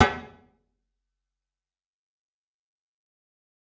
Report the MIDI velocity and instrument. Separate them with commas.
25, electronic guitar